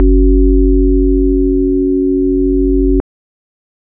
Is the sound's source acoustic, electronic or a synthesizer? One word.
electronic